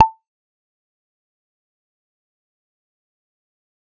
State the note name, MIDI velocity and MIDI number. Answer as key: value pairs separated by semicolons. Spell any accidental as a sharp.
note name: A5; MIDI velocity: 75; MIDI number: 81